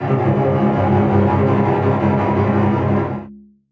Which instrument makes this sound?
acoustic string instrument